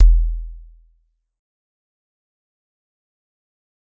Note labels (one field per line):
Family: mallet percussion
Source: acoustic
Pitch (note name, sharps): E1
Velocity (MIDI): 75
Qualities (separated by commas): fast decay, percussive